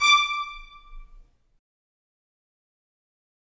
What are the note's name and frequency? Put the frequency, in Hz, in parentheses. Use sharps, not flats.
D6 (1175 Hz)